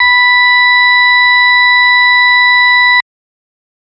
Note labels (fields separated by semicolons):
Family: organ; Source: electronic; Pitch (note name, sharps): B5; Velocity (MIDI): 100